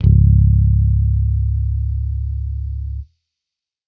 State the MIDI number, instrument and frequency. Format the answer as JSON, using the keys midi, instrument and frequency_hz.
{"midi": 25, "instrument": "electronic bass", "frequency_hz": 34.65}